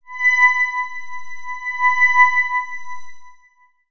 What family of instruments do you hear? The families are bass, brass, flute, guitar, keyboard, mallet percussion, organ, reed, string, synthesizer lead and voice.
synthesizer lead